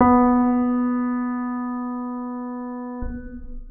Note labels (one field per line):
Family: organ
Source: electronic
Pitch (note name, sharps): B3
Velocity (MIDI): 25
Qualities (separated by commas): long release, reverb